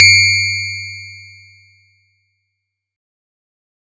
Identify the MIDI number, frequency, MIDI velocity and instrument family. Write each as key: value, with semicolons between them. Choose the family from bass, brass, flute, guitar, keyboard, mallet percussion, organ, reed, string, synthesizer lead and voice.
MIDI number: 43; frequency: 98 Hz; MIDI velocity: 100; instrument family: mallet percussion